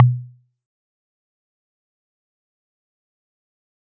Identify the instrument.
acoustic mallet percussion instrument